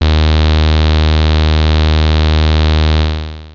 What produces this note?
synthesizer bass